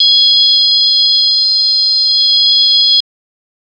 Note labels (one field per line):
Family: organ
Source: electronic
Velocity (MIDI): 50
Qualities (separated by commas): bright